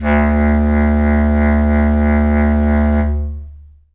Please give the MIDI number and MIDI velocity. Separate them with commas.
38, 50